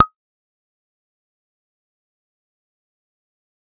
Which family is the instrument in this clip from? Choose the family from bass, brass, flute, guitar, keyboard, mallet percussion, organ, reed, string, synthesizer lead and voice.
bass